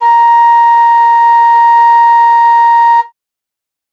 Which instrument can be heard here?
acoustic flute